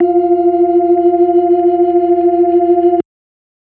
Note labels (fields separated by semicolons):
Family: organ; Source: electronic; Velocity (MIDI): 100; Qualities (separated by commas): dark